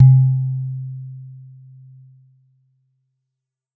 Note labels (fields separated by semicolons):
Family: mallet percussion; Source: acoustic; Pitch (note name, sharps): C3; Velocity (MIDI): 75; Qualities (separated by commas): dark